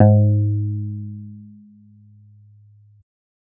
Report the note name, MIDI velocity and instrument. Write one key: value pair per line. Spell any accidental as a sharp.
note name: G#2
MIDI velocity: 50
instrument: synthesizer bass